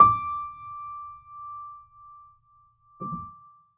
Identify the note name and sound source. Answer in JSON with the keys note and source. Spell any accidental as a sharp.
{"note": "D6", "source": "acoustic"}